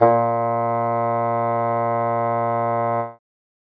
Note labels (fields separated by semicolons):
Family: reed; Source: acoustic; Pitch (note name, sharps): A#2; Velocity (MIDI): 25